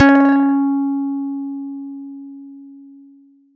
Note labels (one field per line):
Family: guitar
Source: electronic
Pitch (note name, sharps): C#4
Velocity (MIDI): 75